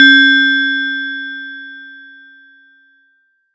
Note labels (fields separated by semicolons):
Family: mallet percussion; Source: acoustic; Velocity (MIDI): 127; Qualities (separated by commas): bright